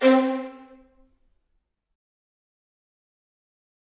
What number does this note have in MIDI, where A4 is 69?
60